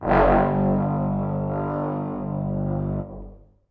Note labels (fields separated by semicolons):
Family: brass; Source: acoustic; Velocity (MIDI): 75; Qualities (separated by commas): bright, reverb